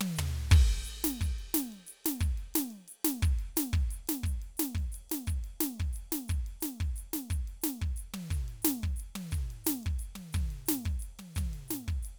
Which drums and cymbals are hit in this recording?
crash, ride, hi-hat pedal, snare, high tom, floor tom and kick